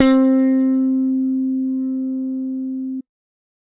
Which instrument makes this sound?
electronic bass